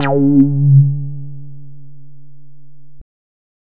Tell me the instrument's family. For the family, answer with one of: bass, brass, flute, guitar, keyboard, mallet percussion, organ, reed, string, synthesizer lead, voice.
bass